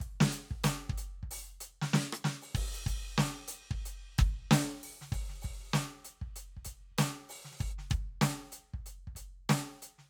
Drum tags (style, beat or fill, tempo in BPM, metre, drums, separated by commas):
rock, beat, 95 BPM, 4/4, crash, closed hi-hat, open hi-hat, hi-hat pedal, snare, cross-stick, kick